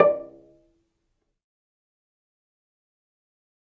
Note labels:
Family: string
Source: acoustic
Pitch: D5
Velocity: 75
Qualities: fast decay, percussive, reverb

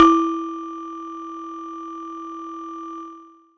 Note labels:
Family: mallet percussion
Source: acoustic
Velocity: 50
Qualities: distorted

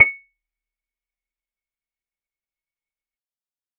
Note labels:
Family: guitar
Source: acoustic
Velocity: 127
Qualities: fast decay, percussive

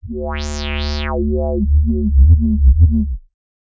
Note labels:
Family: bass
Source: synthesizer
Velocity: 75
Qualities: distorted, non-linear envelope

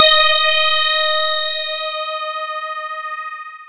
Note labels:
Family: mallet percussion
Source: electronic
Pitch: D#5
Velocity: 100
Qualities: bright, distorted, long release, non-linear envelope

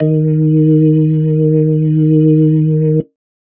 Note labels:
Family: organ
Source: electronic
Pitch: D#3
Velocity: 100

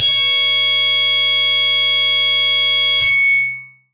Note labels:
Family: guitar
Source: electronic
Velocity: 75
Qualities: bright, distorted, long release

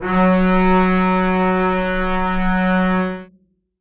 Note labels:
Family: string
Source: acoustic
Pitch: F#3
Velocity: 25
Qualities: reverb

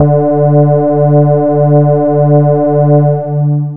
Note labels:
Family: bass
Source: synthesizer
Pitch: D3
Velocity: 75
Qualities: long release

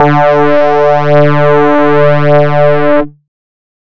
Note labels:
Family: bass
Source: synthesizer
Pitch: D3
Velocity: 75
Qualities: distorted

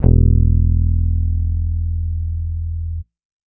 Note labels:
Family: bass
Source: electronic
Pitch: E1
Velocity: 127

